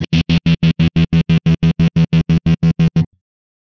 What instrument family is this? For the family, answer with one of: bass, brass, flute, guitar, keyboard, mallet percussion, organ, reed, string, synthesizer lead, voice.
guitar